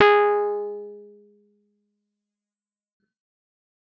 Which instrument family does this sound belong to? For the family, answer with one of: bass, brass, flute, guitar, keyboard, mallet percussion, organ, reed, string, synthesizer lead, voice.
keyboard